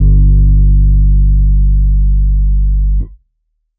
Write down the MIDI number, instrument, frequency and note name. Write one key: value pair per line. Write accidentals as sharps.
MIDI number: 31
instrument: electronic keyboard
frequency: 49 Hz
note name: G1